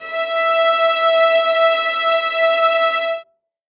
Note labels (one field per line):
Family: string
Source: acoustic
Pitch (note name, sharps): E5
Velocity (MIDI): 127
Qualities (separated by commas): reverb